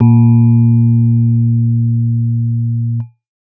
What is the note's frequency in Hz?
116.5 Hz